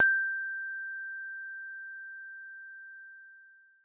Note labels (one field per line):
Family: mallet percussion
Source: acoustic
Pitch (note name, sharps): G6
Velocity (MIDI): 100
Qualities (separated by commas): bright